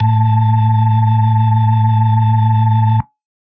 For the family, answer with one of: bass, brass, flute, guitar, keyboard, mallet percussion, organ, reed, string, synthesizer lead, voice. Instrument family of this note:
organ